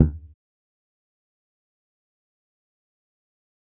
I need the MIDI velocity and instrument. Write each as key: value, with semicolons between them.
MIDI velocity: 25; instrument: electronic bass